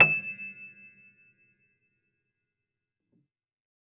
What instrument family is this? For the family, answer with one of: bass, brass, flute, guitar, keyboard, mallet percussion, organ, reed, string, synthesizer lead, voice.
keyboard